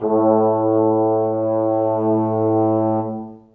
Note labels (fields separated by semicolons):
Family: brass; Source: acoustic; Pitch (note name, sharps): A2; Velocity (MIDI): 50; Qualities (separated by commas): dark, reverb